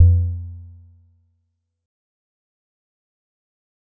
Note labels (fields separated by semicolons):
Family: mallet percussion; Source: acoustic; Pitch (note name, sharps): F2; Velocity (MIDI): 25; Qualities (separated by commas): dark, fast decay, percussive